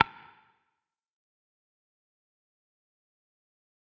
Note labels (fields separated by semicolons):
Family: guitar; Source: electronic; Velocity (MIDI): 25; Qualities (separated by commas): distorted, fast decay, percussive